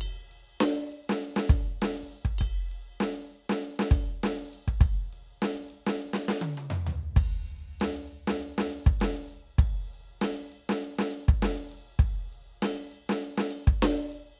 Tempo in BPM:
100 BPM